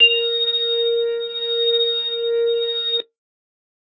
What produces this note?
electronic organ